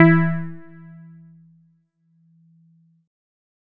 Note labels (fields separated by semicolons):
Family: keyboard; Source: electronic; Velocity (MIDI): 127